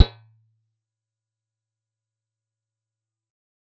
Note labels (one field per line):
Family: guitar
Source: acoustic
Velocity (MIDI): 100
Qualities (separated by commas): fast decay, percussive